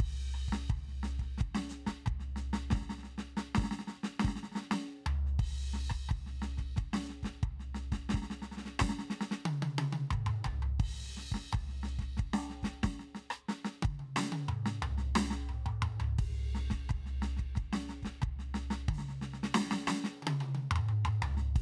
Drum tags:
samba
beat
89 BPM
4/4
crash, ride, hi-hat pedal, snare, cross-stick, high tom, mid tom, floor tom, kick

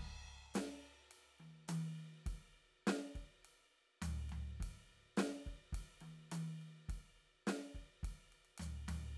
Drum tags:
Motown
beat
104 BPM
4/4
ride, hi-hat pedal, snare, high tom, floor tom, kick

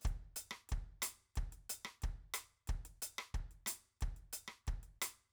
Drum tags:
reggaeton
beat
90 BPM
4/4
closed hi-hat, hi-hat pedal, cross-stick, kick

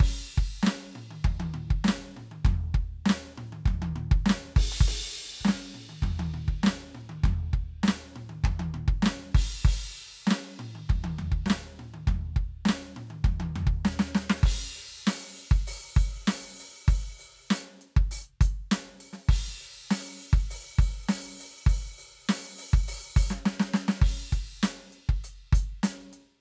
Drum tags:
rock
beat
100 BPM
4/4
crash, ride, closed hi-hat, open hi-hat, hi-hat pedal, snare, high tom, mid tom, floor tom, kick

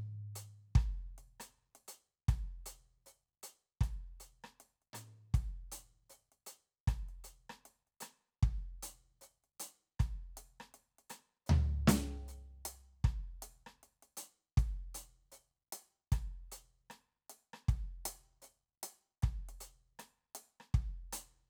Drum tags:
reggae
beat
78 BPM
4/4
closed hi-hat, hi-hat pedal, snare, cross-stick, high tom, floor tom, kick

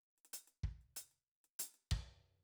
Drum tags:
rock
fill
95 BPM
4/4
closed hi-hat, percussion, kick

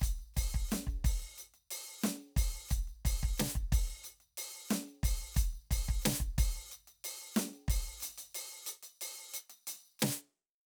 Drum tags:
hip-hop
beat
90 BPM
4/4
closed hi-hat, hi-hat pedal, percussion, snare, kick

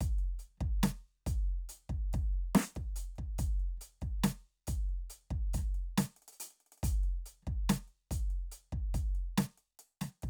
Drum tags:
hip-hop
beat
140 BPM
4/4
closed hi-hat, snare, kick

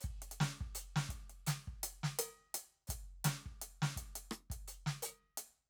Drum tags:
New Orleans funk
beat
84 BPM
4/4
closed hi-hat, open hi-hat, hi-hat pedal, snare, cross-stick, kick

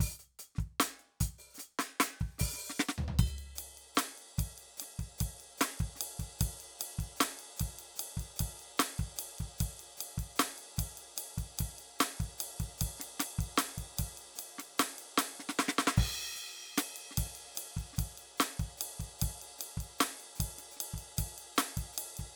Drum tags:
hip-hop
beat
75 BPM
4/4
crash, ride, ride bell, closed hi-hat, open hi-hat, hi-hat pedal, snare, floor tom, kick

